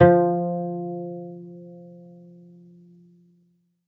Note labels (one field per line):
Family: string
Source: acoustic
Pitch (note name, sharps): F3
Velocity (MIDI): 50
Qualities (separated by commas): reverb